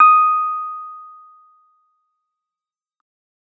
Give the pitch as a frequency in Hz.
1245 Hz